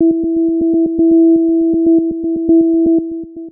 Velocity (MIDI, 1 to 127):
25